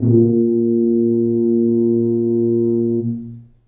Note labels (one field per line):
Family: brass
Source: acoustic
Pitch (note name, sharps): A#2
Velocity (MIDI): 25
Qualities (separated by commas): dark, long release, reverb